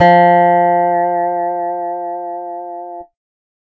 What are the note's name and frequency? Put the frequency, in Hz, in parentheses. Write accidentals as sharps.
F3 (174.6 Hz)